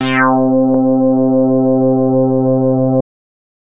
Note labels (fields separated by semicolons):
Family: bass; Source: synthesizer; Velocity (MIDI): 50; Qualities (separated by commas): distorted